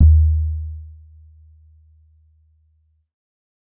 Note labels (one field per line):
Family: keyboard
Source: electronic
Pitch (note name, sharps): D#2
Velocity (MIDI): 75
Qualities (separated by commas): dark